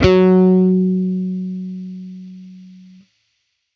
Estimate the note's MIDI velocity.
75